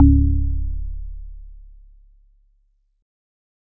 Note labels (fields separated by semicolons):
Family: organ; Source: electronic; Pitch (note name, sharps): C#1; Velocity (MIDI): 50